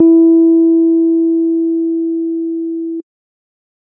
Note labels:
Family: keyboard; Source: electronic; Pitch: E4; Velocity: 50; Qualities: dark

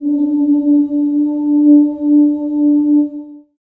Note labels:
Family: voice; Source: acoustic; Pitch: D4; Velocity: 100; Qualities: reverb

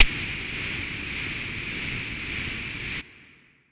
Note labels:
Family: flute; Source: acoustic; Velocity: 100; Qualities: distorted

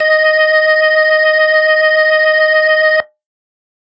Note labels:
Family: organ; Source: electronic; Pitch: D#5; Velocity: 100; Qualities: distorted

